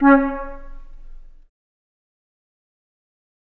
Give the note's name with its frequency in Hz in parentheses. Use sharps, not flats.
C#4 (277.2 Hz)